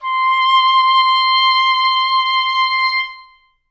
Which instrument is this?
acoustic reed instrument